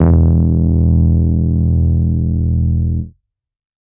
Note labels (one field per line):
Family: keyboard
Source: electronic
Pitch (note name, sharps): E1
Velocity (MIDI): 127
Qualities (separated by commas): distorted